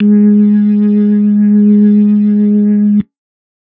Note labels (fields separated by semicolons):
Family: organ; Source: electronic; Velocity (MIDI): 25